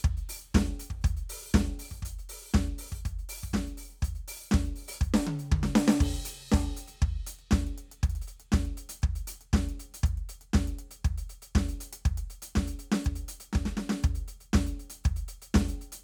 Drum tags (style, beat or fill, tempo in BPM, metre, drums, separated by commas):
disco, beat, 120 BPM, 4/4, crash, closed hi-hat, open hi-hat, hi-hat pedal, snare, high tom, kick